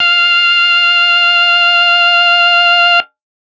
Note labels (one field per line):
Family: organ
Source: electronic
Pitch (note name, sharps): F5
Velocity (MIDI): 75